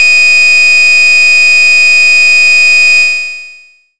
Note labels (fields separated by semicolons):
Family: bass; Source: synthesizer; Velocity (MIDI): 100; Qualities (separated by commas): bright, distorted, long release